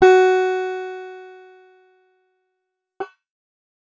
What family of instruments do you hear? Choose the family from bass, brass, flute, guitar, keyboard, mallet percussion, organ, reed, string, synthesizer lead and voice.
guitar